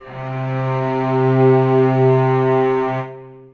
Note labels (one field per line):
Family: string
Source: acoustic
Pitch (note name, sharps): C3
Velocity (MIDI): 50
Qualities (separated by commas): long release, reverb